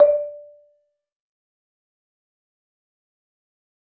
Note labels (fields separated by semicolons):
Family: mallet percussion; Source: acoustic; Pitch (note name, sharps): D5; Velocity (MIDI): 50; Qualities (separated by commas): dark, fast decay, percussive, reverb